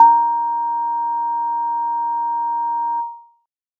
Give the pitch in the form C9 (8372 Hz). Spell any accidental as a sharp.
A#5 (932.3 Hz)